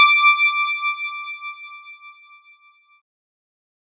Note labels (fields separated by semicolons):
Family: keyboard; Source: electronic; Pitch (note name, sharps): D6; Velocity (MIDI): 75